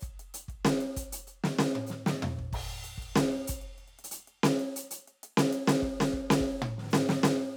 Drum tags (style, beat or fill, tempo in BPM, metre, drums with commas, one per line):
rock
beat
95 BPM
4/4
crash, closed hi-hat, hi-hat pedal, snare, high tom, mid tom, kick